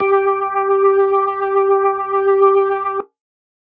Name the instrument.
electronic organ